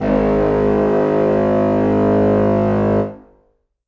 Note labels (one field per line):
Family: reed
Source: acoustic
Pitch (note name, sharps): G#1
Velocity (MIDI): 100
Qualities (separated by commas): reverb